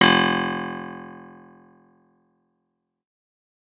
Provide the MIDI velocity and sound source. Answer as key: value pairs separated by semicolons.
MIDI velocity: 100; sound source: acoustic